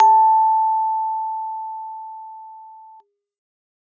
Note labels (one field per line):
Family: keyboard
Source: acoustic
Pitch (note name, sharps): A5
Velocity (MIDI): 75